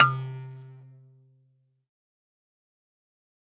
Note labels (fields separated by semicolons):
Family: mallet percussion; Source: acoustic; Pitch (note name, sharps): C3; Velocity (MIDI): 100; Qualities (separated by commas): distorted, fast decay, percussive, reverb